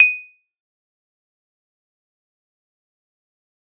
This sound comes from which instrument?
acoustic mallet percussion instrument